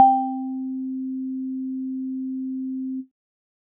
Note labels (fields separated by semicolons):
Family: keyboard; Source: electronic; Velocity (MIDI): 75